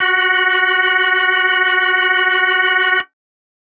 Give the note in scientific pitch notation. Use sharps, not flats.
F#4